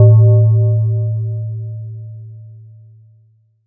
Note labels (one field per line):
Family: mallet percussion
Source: electronic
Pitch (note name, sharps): A2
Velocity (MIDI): 50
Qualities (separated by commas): multiphonic